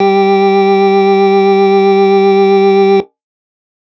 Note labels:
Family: organ; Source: electronic; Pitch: G3; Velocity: 50

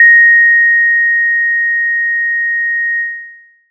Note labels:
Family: mallet percussion; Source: acoustic; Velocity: 50; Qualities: long release

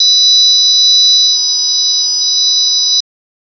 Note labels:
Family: organ; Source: electronic; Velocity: 127; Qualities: bright

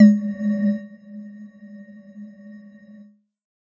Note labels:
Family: mallet percussion; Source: electronic; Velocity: 100; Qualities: dark, non-linear envelope

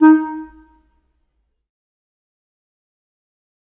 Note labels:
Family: reed; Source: acoustic; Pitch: D#4; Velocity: 25; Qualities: fast decay, percussive, reverb

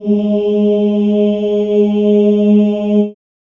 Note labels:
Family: voice; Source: acoustic; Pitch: G#3; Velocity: 50; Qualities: dark, reverb

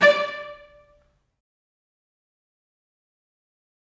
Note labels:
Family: string; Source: acoustic; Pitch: D5; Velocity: 75; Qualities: fast decay, percussive, reverb

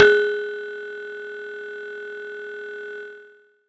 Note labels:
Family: mallet percussion; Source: acoustic; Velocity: 75; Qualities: distorted

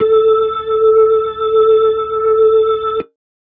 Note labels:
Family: organ; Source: electronic; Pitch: A4; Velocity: 50

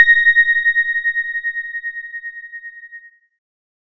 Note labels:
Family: keyboard; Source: electronic; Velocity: 25

